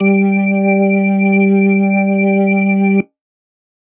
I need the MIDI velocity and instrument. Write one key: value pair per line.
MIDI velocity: 100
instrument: electronic organ